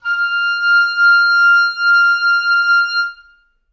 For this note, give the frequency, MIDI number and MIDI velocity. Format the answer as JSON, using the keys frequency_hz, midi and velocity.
{"frequency_hz": 1397, "midi": 89, "velocity": 100}